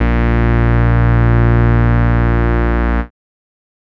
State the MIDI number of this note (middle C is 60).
34